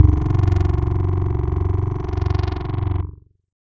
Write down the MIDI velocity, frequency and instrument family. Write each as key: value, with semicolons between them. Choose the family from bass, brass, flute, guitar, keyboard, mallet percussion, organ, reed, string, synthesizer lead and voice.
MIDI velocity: 100; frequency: 23.12 Hz; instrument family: keyboard